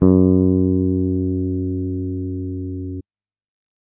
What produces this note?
electronic bass